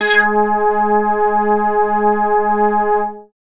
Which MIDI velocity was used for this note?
75